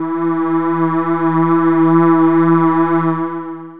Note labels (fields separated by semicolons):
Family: voice; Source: synthesizer; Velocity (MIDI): 127; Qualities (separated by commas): distorted, long release